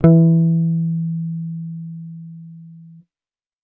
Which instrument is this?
electronic bass